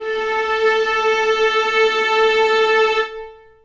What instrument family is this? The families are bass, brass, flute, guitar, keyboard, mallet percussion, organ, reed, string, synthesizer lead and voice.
string